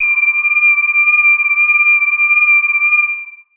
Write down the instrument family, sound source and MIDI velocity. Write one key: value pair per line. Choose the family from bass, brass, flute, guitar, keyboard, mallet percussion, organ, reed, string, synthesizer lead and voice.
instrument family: voice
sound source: synthesizer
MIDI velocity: 75